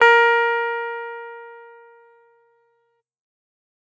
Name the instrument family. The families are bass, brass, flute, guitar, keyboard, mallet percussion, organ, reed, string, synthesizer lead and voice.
guitar